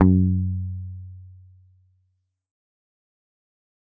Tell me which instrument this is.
electronic guitar